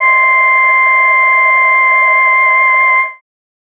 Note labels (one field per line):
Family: voice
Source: synthesizer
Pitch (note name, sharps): C6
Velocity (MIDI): 100